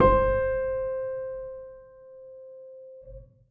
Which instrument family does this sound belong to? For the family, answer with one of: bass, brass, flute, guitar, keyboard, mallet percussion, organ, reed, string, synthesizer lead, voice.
keyboard